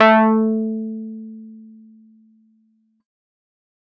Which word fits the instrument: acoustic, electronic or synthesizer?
electronic